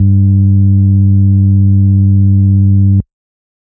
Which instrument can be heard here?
electronic organ